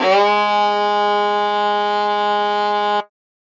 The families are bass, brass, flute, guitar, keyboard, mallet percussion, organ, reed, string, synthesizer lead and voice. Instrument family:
string